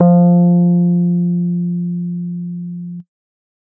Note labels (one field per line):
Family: keyboard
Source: electronic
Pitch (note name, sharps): F3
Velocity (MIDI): 25